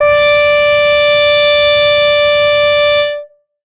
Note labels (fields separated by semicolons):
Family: bass; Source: synthesizer; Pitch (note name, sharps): D5; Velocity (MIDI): 50; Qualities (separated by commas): distorted